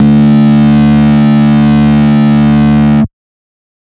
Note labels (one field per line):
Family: bass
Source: synthesizer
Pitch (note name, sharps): D2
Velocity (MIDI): 127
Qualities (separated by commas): bright, distorted, multiphonic